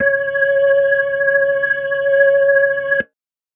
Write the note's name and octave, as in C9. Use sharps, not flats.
C#5